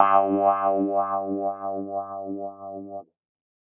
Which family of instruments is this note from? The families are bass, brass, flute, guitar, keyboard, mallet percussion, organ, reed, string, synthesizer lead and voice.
keyboard